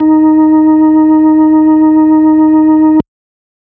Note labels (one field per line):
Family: organ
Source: electronic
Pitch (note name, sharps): D#4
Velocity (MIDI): 75